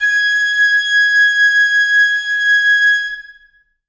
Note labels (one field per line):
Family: flute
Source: acoustic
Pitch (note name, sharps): G#6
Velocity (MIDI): 127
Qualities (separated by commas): reverb